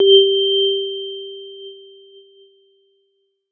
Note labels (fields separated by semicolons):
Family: keyboard; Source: electronic; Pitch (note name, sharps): G4; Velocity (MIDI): 50